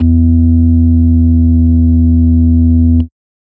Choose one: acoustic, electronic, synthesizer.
electronic